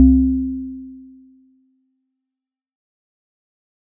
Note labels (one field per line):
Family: mallet percussion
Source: acoustic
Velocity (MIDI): 75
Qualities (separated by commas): fast decay